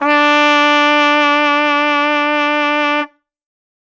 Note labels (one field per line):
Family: brass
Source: acoustic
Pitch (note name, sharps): D4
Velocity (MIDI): 127